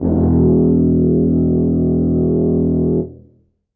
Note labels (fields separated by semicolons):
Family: brass; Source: acoustic; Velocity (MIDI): 100; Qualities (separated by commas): bright, reverb